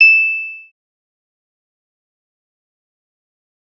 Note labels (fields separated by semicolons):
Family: bass; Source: synthesizer; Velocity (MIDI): 75; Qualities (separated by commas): fast decay, percussive